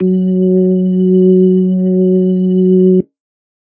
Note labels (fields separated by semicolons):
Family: organ; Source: electronic; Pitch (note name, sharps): F#3; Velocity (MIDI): 100; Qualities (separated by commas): dark